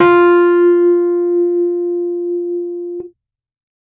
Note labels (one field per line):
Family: keyboard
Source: electronic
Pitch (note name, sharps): F4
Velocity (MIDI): 127